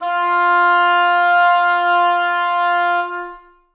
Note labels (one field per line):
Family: reed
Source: acoustic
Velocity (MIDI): 127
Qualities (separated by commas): reverb